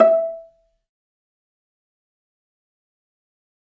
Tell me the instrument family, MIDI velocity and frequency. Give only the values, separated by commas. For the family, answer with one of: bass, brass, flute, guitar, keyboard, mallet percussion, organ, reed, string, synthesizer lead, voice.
string, 50, 659.3 Hz